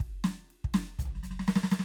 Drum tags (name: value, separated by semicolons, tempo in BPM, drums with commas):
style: gospel; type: fill; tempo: 120 BPM; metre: 4/4; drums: ride, hi-hat pedal, snare, high tom, floor tom, kick